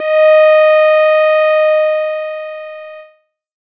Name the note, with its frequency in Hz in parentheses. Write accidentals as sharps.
D#5 (622.3 Hz)